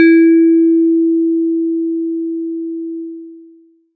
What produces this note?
electronic mallet percussion instrument